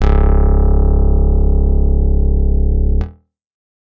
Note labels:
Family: guitar; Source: acoustic; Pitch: C#1; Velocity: 25

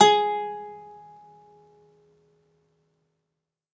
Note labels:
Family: guitar; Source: acoustic; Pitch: G#4; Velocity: 25; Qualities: reverb

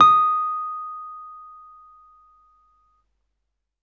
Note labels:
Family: keyboard; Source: electronic; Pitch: D#6; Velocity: 127

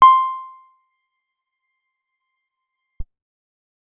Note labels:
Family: guitar; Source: acoustic; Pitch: C6; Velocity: 25; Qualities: percussive

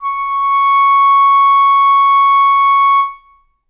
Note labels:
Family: reed; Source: acoustic; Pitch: C#6; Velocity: 25; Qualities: reverb

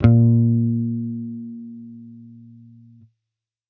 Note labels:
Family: bass; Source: electronic; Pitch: A#2; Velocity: 75

